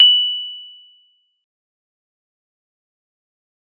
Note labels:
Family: mallet percussion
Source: acoustic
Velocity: 50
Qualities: bright, fast decay, percussive

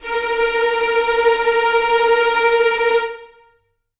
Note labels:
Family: string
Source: acoustic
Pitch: A#4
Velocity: 100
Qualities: non-linear envelope, reverb

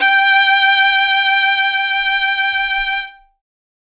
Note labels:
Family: string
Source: acoustic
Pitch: G5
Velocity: 100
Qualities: bright, reverb

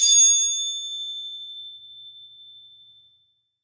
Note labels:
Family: mallet percussion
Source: acoustic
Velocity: 75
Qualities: bright, reverb

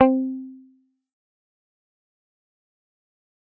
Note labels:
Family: guitar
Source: electronic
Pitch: C4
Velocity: 50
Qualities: fast decay, percussive

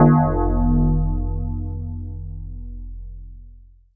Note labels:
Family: mallet percussion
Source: electronic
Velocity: 127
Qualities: long release

